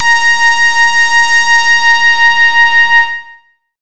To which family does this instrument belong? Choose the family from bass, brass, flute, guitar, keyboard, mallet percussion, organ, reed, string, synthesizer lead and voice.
bass